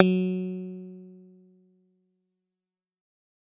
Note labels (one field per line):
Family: bass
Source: synthesizer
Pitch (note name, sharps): F#3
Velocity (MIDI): 127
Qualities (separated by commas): fast decay